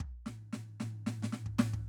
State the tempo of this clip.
114 BPM